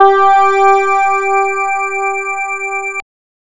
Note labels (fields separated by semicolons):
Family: bass; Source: synthesizer; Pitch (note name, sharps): G4; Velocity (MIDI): 50; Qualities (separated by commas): distorted, multiphonic